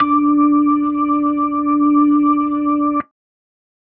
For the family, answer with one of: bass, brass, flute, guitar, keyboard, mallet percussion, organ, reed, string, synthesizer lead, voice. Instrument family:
organ